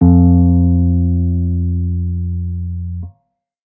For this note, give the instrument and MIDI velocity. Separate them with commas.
electronic keyboard, 50